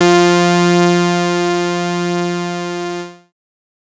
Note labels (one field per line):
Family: bass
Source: synthesizer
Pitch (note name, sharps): F3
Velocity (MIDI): 25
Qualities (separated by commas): bright, distorted